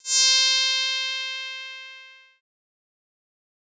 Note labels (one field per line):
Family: bass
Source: synthesizer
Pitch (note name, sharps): C5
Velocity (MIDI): 50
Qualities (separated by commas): bright, distorted, fast decay